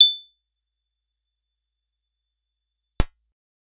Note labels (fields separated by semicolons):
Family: guitar; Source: acoustic; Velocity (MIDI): 100; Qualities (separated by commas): percussive